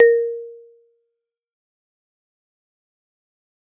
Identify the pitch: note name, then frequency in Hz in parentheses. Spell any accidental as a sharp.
A#4 (466.2 Hz)